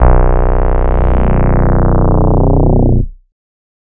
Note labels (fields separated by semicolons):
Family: bass; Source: synthesizer; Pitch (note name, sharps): B0; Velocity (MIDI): 100; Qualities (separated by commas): distorted